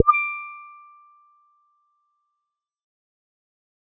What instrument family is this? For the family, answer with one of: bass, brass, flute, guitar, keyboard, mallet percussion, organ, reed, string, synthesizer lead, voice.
bass